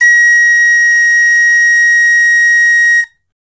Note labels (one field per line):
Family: flute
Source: acoustic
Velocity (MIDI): 75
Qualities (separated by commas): bright